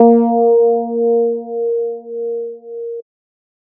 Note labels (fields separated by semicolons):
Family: bass; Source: synthesizer; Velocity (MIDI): 50